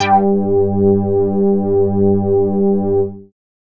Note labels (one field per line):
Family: bass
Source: synthesizer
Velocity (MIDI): 50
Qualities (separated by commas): distorted